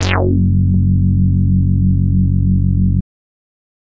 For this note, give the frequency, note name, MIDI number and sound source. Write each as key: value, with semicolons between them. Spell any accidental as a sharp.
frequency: 46.25 Hz; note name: F#1; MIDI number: 30; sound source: synthesizer